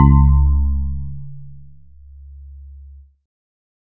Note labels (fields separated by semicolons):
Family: keyboard; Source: electronic; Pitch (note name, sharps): C#2; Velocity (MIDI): 127